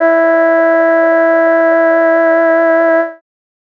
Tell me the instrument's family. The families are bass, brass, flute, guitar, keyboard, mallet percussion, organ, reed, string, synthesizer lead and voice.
voice